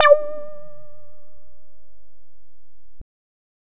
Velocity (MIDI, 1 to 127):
50